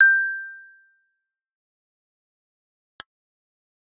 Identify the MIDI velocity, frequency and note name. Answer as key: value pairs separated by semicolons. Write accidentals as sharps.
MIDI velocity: 100; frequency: 1568 Hz; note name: G6